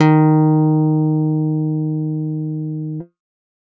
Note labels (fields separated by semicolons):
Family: guitar; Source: electronic; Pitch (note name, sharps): D#3; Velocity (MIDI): 75